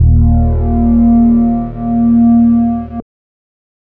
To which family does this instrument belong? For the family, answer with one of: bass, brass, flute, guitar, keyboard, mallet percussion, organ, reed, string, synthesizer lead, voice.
bass